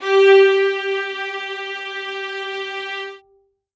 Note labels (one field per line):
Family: string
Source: acoustic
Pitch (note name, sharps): G4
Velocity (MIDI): 127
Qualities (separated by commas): reverb